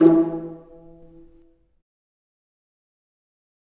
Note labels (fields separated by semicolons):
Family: string; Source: acoustic; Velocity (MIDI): 127; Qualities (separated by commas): dark, fast decay, percussive, reverb